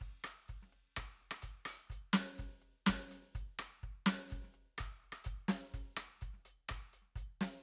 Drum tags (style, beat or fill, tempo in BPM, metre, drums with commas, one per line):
reggae
beat
126 BPM
4/4
closed hi-hat, hi-hat pedal, snare, cross-stick, kick